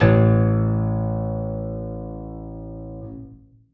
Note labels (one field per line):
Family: keyboard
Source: acoustic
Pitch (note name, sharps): A1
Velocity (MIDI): 127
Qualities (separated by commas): reverb